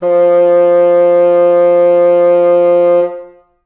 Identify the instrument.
acoustic reed instrument